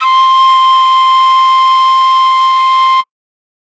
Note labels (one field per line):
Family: flute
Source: acoustic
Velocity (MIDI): 100